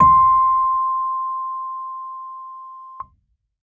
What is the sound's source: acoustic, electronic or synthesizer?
electronic